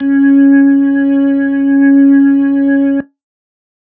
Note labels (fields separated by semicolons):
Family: organ; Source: electronic; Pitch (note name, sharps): C#4; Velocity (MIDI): 127